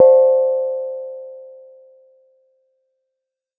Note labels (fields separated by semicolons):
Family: mallet percussion; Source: acoustic; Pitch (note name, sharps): C5; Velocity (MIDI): 100; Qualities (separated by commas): reverb